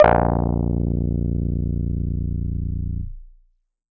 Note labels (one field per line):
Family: keyboard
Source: electronic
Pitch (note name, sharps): A#0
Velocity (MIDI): 75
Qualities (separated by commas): distorted